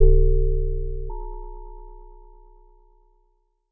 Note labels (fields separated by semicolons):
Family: mallet percussion; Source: synthesizer; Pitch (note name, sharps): B0; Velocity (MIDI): 50; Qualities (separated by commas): multiphonic